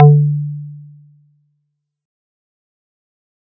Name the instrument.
acoustic mallet percussion instrument